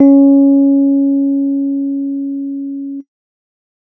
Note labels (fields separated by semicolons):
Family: keyboard; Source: electronic; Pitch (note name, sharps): C#4; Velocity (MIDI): 25; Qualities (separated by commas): dark